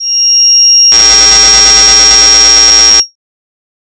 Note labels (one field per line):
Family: voice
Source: synthesizer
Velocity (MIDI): 100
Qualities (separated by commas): bright